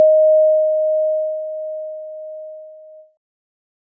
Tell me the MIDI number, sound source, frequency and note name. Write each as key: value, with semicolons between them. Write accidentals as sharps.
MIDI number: 75; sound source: electronic; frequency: 622.3 Hz; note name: D#5